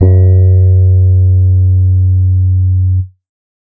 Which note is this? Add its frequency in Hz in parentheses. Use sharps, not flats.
F#2 (92.5 Hz)